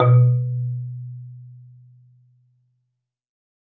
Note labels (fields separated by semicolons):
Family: mallet percussion; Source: acoustic; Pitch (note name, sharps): B2; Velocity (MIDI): 50; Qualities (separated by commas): dark, reverb